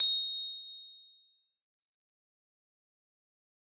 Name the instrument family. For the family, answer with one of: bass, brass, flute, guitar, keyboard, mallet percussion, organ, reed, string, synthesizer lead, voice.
mallet percussion